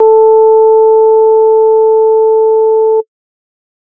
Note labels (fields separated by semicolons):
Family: organ; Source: electronic; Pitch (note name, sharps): A4; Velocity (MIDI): 75